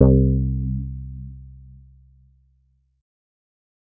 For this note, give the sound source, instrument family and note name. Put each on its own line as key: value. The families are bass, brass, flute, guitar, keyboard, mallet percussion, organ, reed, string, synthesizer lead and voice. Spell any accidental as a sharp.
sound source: synthesizer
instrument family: bass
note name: C2